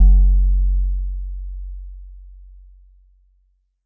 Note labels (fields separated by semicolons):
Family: mallet percussion; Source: acoustic; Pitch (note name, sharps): F#1; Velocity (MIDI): 50